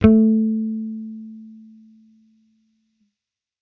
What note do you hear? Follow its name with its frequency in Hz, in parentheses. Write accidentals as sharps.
A3 (220 Hz)